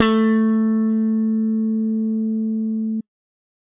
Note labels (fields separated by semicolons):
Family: bass; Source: electronic; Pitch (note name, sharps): A3; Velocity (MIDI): 127; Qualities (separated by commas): bright